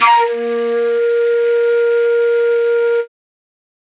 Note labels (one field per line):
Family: flute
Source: acoustic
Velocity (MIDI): 127